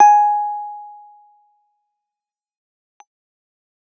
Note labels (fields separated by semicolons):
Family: keyboard; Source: electronic; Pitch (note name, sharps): G#5; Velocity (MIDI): 25; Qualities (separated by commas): fast decay